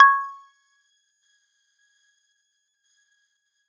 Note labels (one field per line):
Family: mallet percussion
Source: acoustic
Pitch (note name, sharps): C#6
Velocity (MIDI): 127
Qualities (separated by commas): multiphonic, percussive